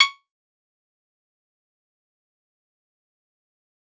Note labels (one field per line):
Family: guitar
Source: acoustic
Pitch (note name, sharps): C#6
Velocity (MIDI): 50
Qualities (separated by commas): fast decay, percussive